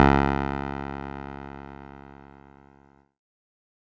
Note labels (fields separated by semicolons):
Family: keyboard; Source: electronic; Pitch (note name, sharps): C#2; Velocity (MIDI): 75; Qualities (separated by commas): distorted